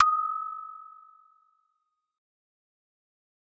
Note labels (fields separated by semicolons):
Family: mallet percussion; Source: acoustic; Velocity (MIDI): 50; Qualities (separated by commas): fast decay